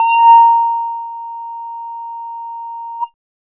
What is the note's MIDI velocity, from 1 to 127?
75